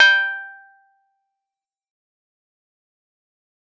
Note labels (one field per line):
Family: keyboard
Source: electronic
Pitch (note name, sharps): G6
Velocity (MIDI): 127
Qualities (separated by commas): fast decay, percussive